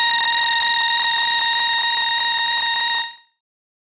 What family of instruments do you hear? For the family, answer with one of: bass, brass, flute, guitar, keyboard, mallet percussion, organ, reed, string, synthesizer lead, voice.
bass